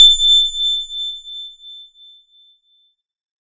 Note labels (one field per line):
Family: organ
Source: electronic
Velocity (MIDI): 50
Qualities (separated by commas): bright